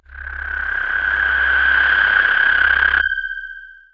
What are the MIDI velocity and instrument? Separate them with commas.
25, synthesizer voice